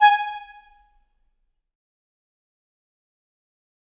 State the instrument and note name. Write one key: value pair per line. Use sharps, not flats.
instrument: acoustic flute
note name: G#5